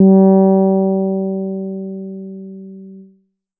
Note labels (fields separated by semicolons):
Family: bass; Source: synthesizer; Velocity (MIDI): 100